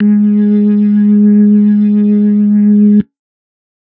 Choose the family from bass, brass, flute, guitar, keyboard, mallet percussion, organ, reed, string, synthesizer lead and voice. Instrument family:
organ